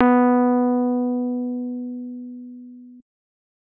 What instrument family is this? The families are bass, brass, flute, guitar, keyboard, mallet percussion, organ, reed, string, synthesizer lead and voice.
keyboard